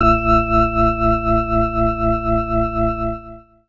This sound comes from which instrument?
electronic organ